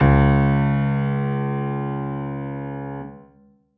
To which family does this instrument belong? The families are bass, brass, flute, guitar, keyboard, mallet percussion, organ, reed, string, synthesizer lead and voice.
keyboard